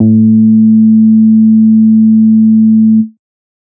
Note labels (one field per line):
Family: bass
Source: synthesizer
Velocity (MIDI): 50